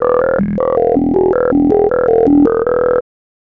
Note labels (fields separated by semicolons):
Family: bass; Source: synthesizer; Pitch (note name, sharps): E1; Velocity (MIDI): 50; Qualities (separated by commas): tempo-synced